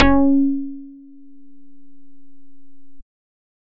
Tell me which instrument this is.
synthesizer bass